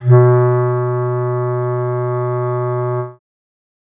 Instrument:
acoustic reed instrument